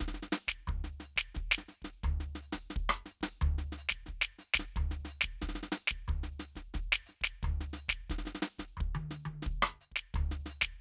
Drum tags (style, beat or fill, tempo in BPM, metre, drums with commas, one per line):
samba
beat
89 BPM
4/4
hi-hat pedal, snare, cross-stick, high tom, floor tom, kick